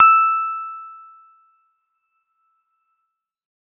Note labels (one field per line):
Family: keyboard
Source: electronic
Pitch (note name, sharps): E6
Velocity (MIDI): 75